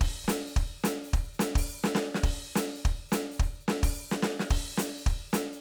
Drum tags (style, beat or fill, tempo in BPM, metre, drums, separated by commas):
swing, beat, 215 BPM, 4/4, crash, closed hi-hat, open hi-hat, hi-hat pedal, snare, kick